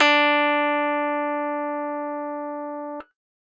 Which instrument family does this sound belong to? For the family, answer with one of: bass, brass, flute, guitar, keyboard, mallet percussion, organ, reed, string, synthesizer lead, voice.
keyboard